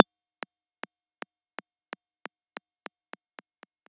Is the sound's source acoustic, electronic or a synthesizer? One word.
electronic